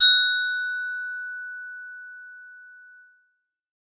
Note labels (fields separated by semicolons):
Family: bass; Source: synthesizer; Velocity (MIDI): 25; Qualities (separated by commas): distorted